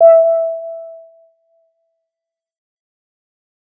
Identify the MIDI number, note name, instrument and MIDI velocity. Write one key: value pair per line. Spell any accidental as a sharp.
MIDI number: 76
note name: E5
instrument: synthesizer bass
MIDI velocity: 25